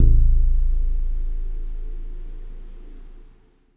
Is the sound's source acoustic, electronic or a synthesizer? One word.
electronic